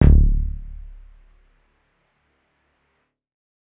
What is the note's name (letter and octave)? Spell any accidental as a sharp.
C#1